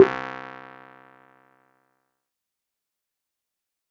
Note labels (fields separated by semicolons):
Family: keyboard; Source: electronic; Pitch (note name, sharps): C2; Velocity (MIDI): 100; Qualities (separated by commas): fast decay, percussive